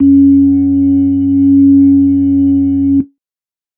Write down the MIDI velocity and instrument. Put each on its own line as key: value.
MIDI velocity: 50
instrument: electronic keyboard